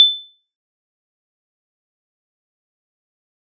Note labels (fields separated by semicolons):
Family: mallet percussion; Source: acoustic; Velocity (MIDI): 100; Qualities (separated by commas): fast decay, percussive